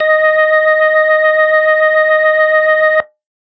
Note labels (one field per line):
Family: organ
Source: electronic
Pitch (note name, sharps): D#5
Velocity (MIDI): 127